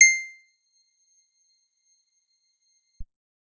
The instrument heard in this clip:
acoustic guitar